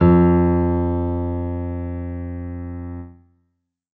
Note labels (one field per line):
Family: keyboard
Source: acoustic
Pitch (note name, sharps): F2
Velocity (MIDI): 75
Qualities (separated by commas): reverb